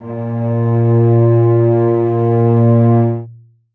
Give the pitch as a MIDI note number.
46